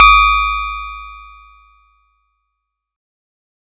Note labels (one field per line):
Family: mallet percussion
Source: acoustic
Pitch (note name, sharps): G#1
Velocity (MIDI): 100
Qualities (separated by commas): bright